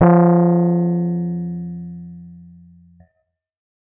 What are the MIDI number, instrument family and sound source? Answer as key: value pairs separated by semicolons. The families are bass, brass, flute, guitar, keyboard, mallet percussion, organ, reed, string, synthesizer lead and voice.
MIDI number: 53; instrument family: keyboard; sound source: electronic